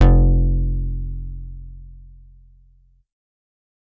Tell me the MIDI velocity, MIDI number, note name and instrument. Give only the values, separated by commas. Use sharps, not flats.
50, 29, F1, synthesizer bass